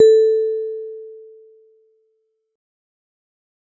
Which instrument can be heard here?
acoustic mallet percussion instrument